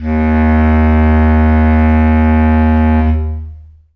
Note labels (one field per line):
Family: reed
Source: acoustic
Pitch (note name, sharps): D#2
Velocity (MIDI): 25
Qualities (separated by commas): long release, reverb